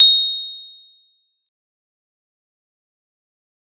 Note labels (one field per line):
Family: mallet percussion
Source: acoustic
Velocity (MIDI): 50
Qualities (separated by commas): bright, fast decay, percussive